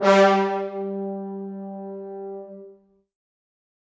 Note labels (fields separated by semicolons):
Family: brass; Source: acoustic; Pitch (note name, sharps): G3; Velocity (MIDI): 75; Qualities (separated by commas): bright, reverb